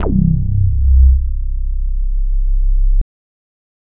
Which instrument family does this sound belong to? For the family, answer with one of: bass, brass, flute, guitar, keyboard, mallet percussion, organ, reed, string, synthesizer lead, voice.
bass